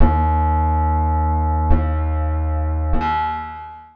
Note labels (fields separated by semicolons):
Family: guitar; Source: acoustic; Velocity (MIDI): 100; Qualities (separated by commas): reverb